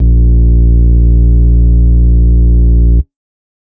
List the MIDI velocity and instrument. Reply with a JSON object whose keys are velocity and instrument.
{"velocity": 127, "instrument": "electronic organ"}